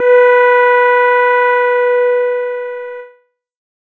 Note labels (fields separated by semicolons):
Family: keyboard; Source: electronic; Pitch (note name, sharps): B4; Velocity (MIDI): 25; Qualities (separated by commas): distorted, multiphonic